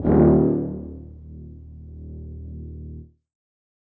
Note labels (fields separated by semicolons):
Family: brass; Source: acoustic; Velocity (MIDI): 75; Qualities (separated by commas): reverb